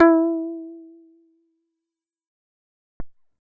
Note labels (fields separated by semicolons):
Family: bass; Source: synthesizer; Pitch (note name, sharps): E4; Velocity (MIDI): 50; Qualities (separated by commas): fast decay